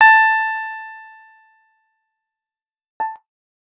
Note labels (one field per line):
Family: guitar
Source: electronic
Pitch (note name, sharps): A5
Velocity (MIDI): 25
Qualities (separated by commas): fast decay